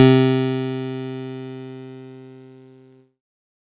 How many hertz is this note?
130.8 Hz